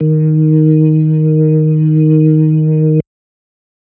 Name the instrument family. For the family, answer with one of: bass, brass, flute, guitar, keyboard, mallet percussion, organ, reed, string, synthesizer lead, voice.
organ